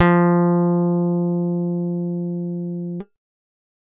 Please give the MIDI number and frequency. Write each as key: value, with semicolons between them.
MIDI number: 53; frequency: 174.6 Hz